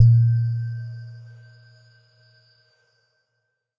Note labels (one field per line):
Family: mallet percussion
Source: electronic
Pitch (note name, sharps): A#2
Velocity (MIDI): 127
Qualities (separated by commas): non-linear envelope